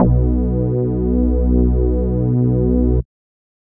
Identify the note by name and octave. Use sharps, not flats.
B1